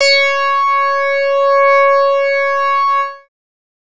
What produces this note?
synthesizer bass